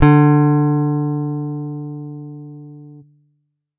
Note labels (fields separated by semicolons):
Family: guitar; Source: electronic; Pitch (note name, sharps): D3; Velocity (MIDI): 50